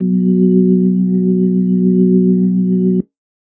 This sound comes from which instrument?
electronic organ